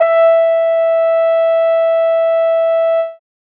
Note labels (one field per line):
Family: brass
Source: acoustic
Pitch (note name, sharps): E5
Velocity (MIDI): 50